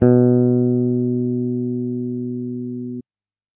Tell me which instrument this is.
electronic bass